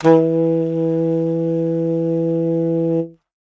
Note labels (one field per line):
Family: reed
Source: acoustic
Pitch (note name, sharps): E3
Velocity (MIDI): 25